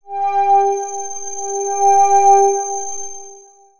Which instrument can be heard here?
synthesizer lead